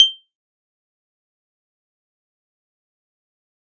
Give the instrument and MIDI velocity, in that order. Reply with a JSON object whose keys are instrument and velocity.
{"instrument": "electronic keyboard", "velocity": 75}